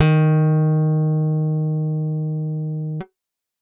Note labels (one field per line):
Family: guitar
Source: acoustic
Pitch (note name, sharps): D#3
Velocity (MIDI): 100